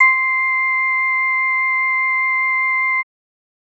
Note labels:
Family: organ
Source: electronic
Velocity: 127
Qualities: multiphonic

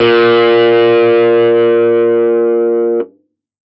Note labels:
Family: keyboard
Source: electronic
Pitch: A#2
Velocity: 127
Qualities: distorted

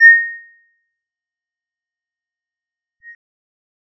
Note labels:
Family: bass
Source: synthesizer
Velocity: 50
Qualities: fast decay, percussive

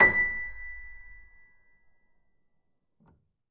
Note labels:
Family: keyboard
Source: acoustic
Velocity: 25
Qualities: reverb

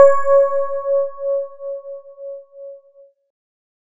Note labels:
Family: keyboard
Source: electronic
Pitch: C#5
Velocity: 75

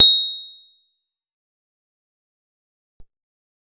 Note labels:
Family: guitar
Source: acoustic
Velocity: 75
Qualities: bright, fast decay, percussive

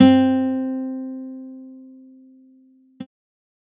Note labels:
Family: guitar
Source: electronic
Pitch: C4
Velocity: 100

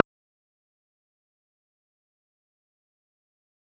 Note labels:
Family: guitar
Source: electronic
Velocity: 25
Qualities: fast decay, percussive

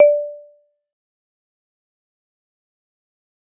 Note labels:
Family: mallet percussion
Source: acoustic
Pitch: D5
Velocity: 50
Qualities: dark, fast decay, percussive, reverb

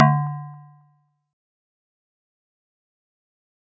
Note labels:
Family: mallet percussion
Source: acoustic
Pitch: D3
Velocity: 50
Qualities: fast decay, percussive

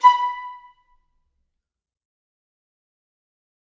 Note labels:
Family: reed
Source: acoustic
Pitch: B5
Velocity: 25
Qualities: fast decay, percussive, reverb

